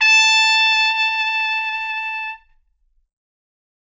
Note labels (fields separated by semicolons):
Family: brass; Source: acoustic; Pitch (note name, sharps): A5; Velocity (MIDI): 127; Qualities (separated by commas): bright